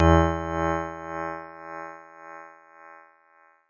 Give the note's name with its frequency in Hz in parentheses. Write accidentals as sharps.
E2 (82.41 Hz)